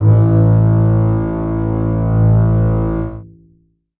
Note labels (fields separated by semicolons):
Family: string; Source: acoustic; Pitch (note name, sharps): A1; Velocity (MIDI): 100; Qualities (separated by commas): reverb